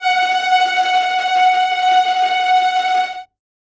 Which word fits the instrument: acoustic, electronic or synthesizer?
acoustic